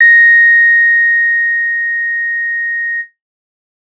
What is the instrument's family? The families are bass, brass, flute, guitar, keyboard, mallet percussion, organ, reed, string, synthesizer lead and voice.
guitar